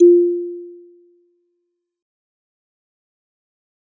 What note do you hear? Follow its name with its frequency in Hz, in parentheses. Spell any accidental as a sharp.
F4 (349.2 Hz)